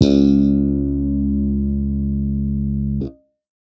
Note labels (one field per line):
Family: bass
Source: electronic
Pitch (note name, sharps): C#2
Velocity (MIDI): 100